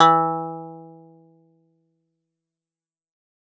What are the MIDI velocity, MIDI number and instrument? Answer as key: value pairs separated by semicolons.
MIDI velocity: 75; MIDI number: 52; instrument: acoustic guitar